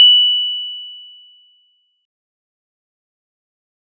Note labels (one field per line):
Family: keyboard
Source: electronic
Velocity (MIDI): 25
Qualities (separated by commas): bright, distorted, fast decay